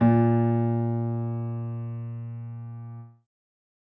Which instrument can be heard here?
acoustic keyboard